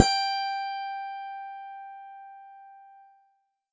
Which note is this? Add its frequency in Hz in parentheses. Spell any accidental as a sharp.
G5 (784 Hz)